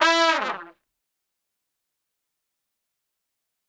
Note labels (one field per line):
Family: brass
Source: acoustic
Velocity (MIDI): 50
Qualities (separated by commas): bright, fast decay, reverb